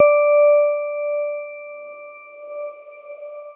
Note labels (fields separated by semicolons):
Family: keyboard; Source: electronic; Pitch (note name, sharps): D5; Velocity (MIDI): 75; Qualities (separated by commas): dark, long release